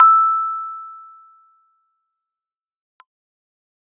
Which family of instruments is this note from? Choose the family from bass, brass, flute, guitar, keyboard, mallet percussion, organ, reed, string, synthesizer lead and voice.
keyboard